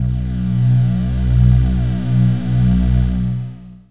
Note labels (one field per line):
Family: voice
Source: synthesizer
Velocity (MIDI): 50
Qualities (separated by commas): distorted, long release